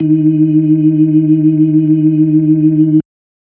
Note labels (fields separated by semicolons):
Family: organ; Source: electronic; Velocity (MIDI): 75; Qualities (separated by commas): dark